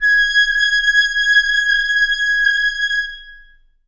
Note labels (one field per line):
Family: reed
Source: acoustic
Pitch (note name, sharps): G#6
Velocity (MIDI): 75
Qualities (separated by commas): long release, reverb